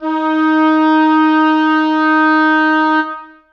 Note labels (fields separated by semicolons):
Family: reed; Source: acoustic; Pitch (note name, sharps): D#4; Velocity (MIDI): 127; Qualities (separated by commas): reverb